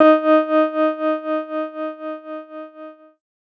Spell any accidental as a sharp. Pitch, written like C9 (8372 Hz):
D#4 (311.1 Hz)